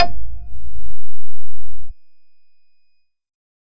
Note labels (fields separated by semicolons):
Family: bass; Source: synthesizer; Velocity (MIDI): 50